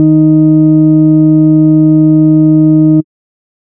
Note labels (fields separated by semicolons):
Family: bass; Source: synthesizer; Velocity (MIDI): 25; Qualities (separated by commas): distorted